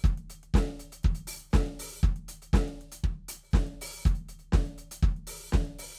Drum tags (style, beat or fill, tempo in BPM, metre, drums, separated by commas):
disco, beat, 120 BPM, 4/4, closed hi-hat, open hi-hat, hi-hat pedal, snare, kick